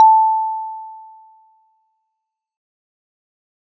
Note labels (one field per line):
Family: mallet percussion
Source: acoustic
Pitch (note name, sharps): A5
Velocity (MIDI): 75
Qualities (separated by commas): fast decay